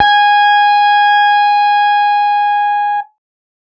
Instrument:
electronic guitar